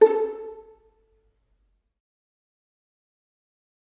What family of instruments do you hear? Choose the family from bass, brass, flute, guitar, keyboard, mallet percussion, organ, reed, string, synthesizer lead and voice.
string